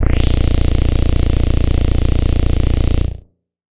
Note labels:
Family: bass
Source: synthesizer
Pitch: A#-1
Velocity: 75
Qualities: distorted

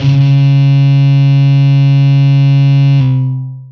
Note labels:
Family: guitar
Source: electronic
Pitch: C#3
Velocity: 100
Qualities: bright, distorted, long release

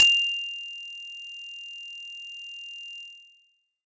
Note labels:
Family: mallet percussion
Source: acoustic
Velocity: 75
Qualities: bright, distorted

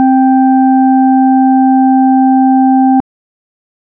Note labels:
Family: organ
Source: electronic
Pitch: C4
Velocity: 75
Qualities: dark

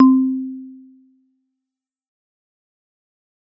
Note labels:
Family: mallet percussion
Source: acoustic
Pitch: C4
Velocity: 75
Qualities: dark, fast decay

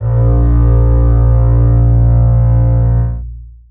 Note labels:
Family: string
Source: acoustic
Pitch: A#1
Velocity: 50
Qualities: long release, reverb

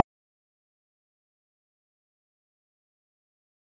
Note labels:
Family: mallet percussion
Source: electronic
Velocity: 50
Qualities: fast decay, percussive

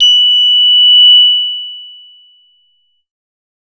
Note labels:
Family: bass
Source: synthesizer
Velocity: 50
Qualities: distorted

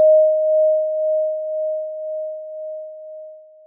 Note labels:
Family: mallet percussion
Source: acoustic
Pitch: D#5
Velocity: 50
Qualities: long release

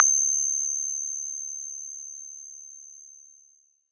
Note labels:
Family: mallet percussion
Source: electronic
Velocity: 50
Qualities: bright, distorted, non-linear envelope

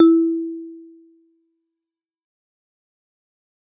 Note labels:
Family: mallet percussion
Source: acoustic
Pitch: E4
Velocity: 100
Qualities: fast decay

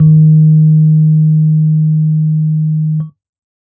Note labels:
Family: keyboard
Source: electronic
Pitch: D#3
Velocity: 50

